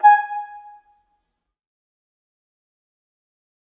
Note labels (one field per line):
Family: flute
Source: acoustic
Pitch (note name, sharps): G#5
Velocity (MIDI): 25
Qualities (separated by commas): fast decay, percussive, reverb